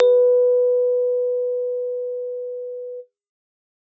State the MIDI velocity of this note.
127